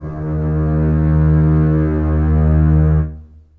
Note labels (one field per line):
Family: string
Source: acoustic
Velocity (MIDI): 50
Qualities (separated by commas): long release, reverb